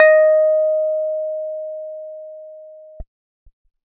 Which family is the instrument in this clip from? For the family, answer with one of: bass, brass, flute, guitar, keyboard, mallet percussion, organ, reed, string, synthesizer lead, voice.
keyboard